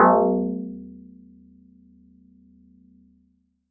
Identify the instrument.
acoustic mallet percussion instrument